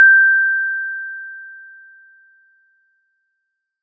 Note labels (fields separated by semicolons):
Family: mallet percussion; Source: acoustic; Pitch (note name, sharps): G6; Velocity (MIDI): 50